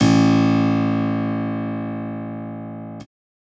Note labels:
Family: keyboard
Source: electronic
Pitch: A1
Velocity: 127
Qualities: bright

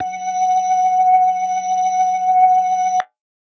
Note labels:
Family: organ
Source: electronic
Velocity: 100

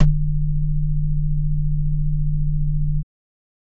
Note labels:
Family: organ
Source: electronic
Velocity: 127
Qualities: multiphonic

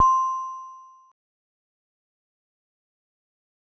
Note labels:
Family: mallet percussion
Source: acoustic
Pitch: C6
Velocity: 25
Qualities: fast decay

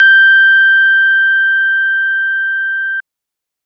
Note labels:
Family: organ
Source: electronic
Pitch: G6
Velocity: 75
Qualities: bright

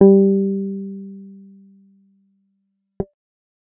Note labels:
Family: bass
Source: synthesizer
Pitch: G3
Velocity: 50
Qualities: dark

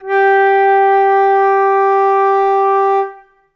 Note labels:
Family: flute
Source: acoustic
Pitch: G4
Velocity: 75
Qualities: reverb

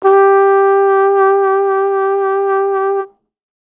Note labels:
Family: brass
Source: acoustic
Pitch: G4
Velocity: 25

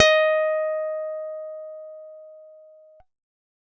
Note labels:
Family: guitar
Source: acoustic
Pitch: D#5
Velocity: 127

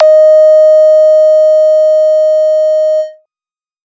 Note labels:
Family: bass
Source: synthesizer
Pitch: D#5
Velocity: 50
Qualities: distorted

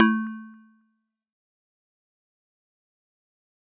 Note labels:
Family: mallet percussion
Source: acoustic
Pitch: A3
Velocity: 100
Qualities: fast decay, percussive

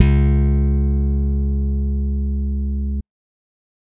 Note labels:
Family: bass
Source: electronic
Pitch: C#2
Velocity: 50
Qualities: bright

